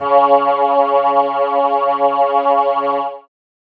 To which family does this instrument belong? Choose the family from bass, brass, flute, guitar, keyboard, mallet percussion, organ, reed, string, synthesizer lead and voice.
keyboard